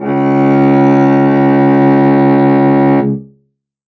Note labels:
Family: string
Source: acoustic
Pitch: C#2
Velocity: 127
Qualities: bright, reverb

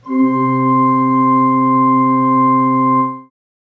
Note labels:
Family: organ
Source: acoustic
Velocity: 127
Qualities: dark, reverb

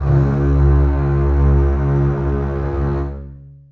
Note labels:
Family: string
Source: acoustic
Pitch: C#2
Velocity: 127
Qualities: long release, reverb

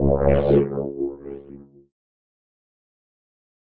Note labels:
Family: keyboard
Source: electronic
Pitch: C#2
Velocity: 50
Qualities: distorted, fast decay, non-linear envelope

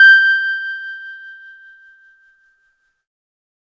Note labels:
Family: keyboard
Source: electronic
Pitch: G6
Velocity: 25

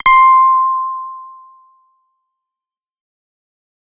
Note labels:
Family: bass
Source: synthesizer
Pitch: C6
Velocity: 25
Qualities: distorted, fast decay

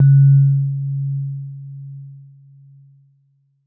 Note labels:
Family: keyboard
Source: electronic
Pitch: C#3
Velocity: 50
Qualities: dark

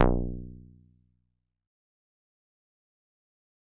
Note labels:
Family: mallet percussion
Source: acoustic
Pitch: B0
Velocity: 75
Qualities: fast decay, percussive

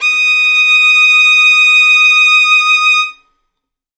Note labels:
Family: string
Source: acoustic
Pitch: D#6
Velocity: 25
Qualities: bright

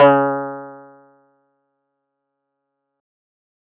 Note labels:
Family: guitar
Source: synthesizer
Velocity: 75

